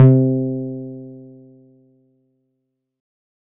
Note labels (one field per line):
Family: keyboard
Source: electronic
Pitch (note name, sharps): C3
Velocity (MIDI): 127